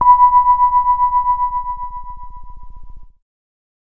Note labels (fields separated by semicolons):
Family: keyboard; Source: electronic; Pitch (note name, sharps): B5; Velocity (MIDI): 25; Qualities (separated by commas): dark